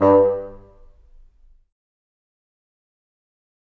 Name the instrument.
acoustic reed instrument